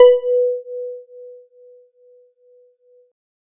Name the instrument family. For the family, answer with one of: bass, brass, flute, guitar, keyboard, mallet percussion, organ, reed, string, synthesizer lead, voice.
keyboard